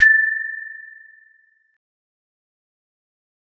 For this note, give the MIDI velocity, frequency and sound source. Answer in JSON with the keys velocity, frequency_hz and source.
{"velocity": 25, "frequency_hz": 1760, "source": "acoustic"}